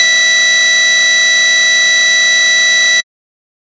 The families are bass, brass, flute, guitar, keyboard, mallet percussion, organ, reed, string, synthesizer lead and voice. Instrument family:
bass